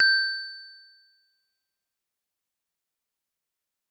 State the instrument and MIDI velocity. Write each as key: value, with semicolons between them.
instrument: acoustic mallet percussion instrument; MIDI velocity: 75